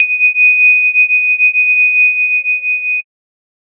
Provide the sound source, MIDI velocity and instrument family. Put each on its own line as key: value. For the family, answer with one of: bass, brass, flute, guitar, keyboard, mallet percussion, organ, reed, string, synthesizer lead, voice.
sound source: synthesizer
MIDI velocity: 75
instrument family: mallet percussion